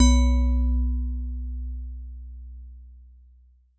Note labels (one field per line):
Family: mallet percussion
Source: acoustic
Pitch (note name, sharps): B1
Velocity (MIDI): 100